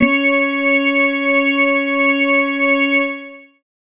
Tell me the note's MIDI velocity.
25